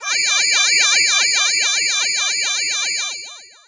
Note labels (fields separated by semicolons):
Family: voice; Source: synthesizer; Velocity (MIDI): 50; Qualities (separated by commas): bright, distorted, long release